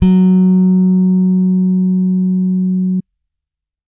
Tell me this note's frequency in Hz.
185 Hz